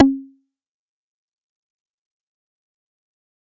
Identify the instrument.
synthesizer bass